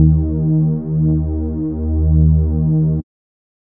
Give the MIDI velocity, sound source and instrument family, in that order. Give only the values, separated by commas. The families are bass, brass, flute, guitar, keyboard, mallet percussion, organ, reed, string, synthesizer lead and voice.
75, synthesizer, bass